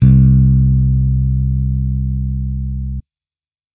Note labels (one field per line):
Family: bass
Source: electronic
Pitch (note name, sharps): C2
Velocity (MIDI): 75